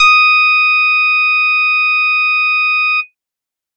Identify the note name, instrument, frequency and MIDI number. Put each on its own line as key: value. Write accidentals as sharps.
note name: D#6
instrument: synthesizer bass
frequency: 1245 Hz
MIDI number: 87